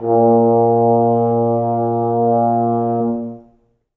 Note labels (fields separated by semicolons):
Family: brass; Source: acoustic; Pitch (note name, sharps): A#2; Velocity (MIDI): 50; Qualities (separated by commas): dark, long release, reverb